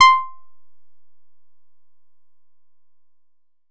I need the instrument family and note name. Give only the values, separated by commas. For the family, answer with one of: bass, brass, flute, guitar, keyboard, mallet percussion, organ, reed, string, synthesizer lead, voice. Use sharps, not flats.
guitar, C6